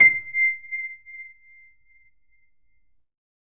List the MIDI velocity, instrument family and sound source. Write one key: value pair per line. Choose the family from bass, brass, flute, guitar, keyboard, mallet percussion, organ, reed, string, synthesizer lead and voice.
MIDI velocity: 75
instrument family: keyboard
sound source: electronic